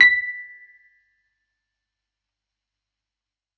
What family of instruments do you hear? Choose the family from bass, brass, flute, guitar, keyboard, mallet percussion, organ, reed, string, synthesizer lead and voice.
keyboard